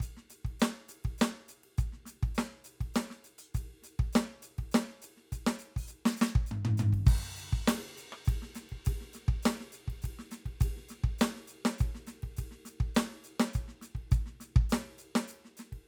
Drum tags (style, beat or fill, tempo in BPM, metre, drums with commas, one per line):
rock
beat
102 BPM
3/4
crash, ride, ride bell, closed hi-hat, open hi-hat, hi-hat pedal, snare, cross-stick, floor tom, kick